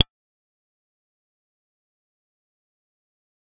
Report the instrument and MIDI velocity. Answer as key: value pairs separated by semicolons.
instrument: synthesizer bass; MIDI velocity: 50